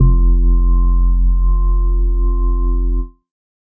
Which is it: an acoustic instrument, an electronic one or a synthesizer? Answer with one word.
electronic